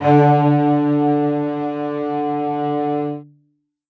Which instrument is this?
acoustic string instrument